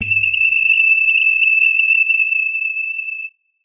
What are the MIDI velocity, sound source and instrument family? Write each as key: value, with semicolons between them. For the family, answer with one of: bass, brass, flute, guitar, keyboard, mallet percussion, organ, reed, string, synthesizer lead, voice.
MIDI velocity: 100; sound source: electronic; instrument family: guitar